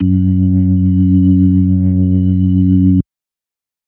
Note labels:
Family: organ; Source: electronic; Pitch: F#2; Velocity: 100; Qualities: dark

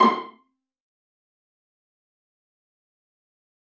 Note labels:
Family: string; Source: acoustic; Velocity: 25; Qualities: fast decay, percussive, reverb

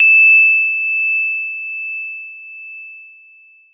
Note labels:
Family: keyboard; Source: electronic; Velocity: 100; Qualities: bright, long release

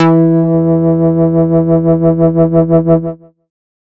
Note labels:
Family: bass; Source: synthesizer; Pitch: E3; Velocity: 100; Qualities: distorted

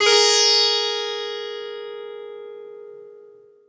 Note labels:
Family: guitar; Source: acoustic; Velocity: 127; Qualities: bright, multiphonic, reverb

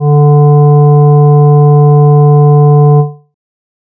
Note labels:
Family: flute; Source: synthesizer; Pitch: D3; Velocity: 127; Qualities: dark

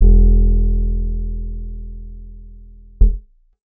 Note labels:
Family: guitar; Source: acoustic; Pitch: E1; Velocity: 25; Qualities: dark

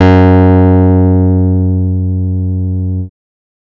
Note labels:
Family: bass; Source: synthesizer; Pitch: F#2; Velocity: 100; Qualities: distorted

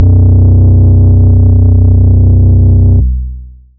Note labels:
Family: bass; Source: synthesizer; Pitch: B0; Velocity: 127; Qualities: long release, multiphonic

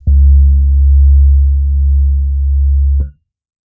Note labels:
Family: keyboard; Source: electronic; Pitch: C#2; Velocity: 25; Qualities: dark

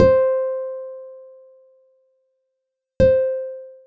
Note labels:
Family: guitar; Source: acoustic; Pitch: C5; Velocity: 75

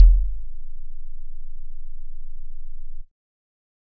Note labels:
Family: keyboard; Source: electronic; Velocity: 50

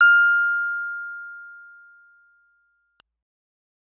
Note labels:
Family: keyboard; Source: electronic; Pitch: F6; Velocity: 127

